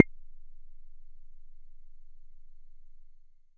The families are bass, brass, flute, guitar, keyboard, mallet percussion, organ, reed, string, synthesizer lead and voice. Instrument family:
bass